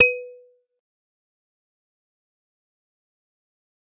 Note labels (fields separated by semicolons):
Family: mallet percussion; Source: acoustic; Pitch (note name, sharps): B4; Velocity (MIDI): 75; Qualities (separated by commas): fast decay, percussive